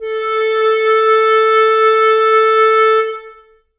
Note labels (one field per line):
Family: reed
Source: acoustic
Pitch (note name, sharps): A4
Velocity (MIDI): 100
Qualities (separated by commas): reverb